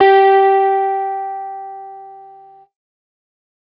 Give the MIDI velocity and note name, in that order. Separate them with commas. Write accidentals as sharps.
25, G4